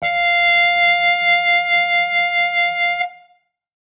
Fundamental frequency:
698.5 Hz